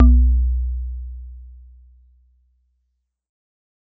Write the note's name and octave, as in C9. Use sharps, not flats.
B1